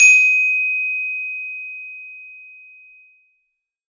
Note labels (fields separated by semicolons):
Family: mallet percussion; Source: acoustic; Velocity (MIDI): 75; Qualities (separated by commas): bright, reverb